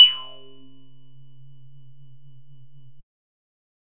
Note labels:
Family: bass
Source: synthesizer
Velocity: 127

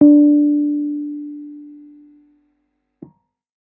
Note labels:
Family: keyboard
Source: electronic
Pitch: D4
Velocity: 25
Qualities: dark

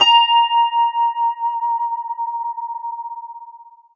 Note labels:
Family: guitar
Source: electronic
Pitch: A#5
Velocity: 75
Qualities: long release, multiphonic, non-linear envelope

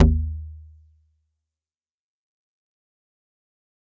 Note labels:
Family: mallet percussion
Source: acoustic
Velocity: 100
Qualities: fast decay, multiphonic, percussive

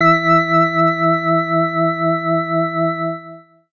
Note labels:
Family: organ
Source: electronic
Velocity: 75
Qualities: distorted

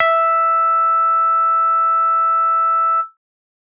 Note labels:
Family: bass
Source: synthesizer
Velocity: 50

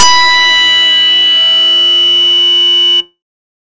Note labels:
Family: bass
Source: synthesizer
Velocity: 100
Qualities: bright, distorted

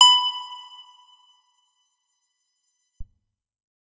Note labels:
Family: guitar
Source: electronic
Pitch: B5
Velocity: 127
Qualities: bright, percussive, reverb

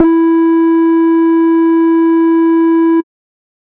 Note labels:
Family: bass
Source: synthesizer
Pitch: E4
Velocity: 75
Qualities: distorted, tempo-synced

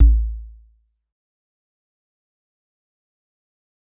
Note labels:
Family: mallet percussion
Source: acoustic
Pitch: A1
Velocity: 100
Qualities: dark, fast decay, percussive

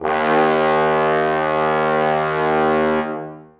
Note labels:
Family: brass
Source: acoustic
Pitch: D#2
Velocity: 100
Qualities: bright, long release, reverb

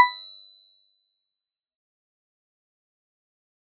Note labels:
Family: mallet percussion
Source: acoustic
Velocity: 127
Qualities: bright, fast decay, percussive

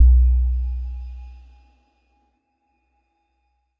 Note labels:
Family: mallet percussion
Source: electronic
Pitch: B1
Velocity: 100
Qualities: non-linear envelope

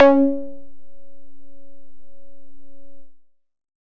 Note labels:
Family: bass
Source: synthesizer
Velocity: 25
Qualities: distorted

